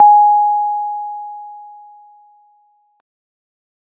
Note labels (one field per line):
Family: keyboard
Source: electronic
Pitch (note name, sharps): G#5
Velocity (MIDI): 50